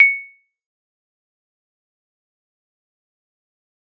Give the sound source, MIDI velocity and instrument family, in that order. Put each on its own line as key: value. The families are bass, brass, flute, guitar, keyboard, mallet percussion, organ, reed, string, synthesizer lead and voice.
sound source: acoustic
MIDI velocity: 100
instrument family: mallet percussion